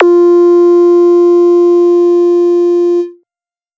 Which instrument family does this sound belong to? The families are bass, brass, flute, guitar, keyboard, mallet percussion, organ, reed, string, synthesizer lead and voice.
bass